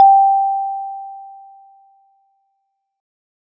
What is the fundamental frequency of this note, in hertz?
784 Hz